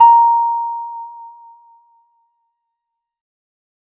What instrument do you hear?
acoustic guitar